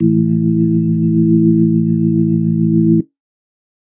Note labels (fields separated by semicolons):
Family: organ; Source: electronic; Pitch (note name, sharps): A1; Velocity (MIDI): 75